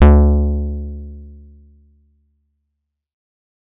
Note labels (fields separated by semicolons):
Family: guitar; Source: electronic; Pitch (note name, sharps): D2; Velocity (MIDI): 100